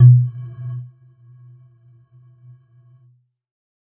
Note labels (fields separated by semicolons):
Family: mallet percussion; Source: electronic; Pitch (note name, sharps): B2; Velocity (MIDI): 75; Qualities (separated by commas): dark, non-linear envelope